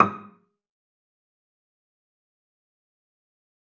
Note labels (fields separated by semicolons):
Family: string; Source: acoustic; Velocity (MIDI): 75; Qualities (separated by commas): fast decay, percussive, reverb